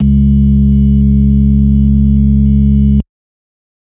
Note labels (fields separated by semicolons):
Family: organ; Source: electronic; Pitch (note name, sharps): C#2; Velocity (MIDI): 127; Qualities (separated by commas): dark